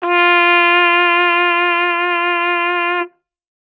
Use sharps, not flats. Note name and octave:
F4